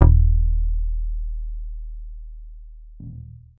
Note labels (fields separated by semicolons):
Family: guitar; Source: electronic; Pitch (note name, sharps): D#1; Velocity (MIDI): 75